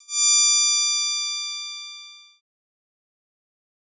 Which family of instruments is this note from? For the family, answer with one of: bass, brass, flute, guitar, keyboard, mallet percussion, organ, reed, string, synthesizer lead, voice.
bass